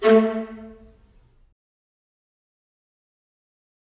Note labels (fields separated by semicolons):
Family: string; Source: acoustic; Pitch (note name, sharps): A3; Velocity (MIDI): 50; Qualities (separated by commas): fast decay, percussive, reverb